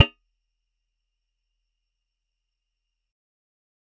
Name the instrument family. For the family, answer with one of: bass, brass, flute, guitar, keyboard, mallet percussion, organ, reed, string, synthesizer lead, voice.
guitar